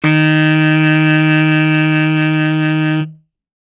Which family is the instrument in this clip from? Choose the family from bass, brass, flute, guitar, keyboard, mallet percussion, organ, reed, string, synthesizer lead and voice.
reed